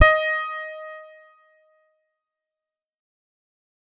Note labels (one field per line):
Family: guitar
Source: electronic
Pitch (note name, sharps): D#5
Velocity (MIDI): 50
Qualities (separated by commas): distorted, fast decay